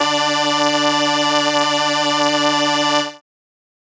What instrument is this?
synthesizer keyboard